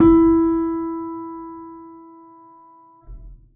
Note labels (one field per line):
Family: keyboard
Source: acoustic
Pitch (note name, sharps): E4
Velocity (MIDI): 75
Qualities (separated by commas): reverb